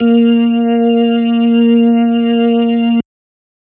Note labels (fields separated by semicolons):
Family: organ; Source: electronic; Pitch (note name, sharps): A#3; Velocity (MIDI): 127; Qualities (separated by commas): distorted